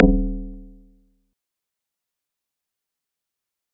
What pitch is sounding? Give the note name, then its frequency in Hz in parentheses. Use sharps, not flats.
D#1 (38.89 Hz)